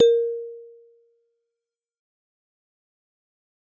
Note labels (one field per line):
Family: mallet percussion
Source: acoustic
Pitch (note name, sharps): A#4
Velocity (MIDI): 127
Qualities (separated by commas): fast decay, percussive